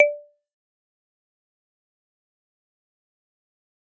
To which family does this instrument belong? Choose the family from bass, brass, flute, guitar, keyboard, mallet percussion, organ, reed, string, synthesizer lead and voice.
mallet percussion